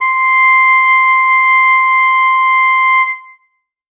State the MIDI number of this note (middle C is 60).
84